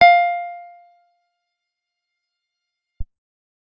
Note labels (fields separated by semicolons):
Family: guitar; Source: acoustic; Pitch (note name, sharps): F5; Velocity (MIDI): 50; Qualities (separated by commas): percussive